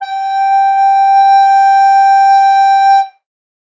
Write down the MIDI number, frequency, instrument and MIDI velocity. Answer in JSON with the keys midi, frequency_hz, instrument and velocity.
{"midi": 79, "frequency_hz": 784, "instrument": "acoustic flute", "velocity": 50}